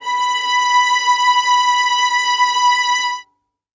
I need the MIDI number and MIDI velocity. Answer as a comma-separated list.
83, 100